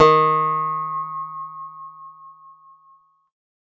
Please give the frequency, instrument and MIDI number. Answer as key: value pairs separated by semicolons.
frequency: 155.6 Hz; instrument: acoustic guitar; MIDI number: 51